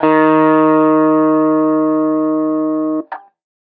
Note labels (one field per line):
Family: guitar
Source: electronic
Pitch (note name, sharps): D#3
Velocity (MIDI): 50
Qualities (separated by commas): distorted